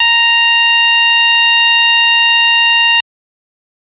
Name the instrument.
electronic organ